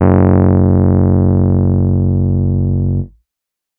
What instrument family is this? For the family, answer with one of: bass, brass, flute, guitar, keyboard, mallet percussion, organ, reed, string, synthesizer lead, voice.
keyboard